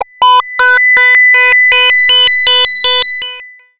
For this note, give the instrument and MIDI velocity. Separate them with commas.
synthesizer bass, 25